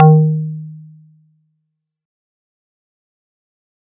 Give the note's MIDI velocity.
100